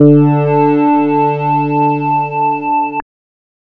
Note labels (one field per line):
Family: bass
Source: synthesizer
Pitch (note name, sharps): D3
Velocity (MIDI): 75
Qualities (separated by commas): distorted, multiphonic